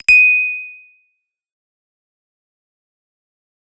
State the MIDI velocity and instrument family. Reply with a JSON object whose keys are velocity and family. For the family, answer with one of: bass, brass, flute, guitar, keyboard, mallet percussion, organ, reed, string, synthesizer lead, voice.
{"velocity": 75, "family": "bass"}